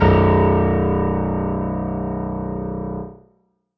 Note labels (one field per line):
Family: keyboard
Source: acoustic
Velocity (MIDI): 127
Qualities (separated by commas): reverb